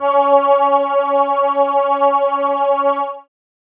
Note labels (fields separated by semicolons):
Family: keyboard; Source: synthesizer; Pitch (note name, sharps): C#4; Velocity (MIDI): 25